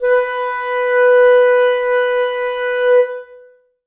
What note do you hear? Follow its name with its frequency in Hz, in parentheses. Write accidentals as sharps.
B4 (493.9 Hz)